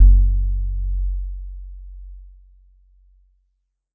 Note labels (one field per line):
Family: mallet percussion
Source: acoustic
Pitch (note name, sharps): F#1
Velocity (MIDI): 50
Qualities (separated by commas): dark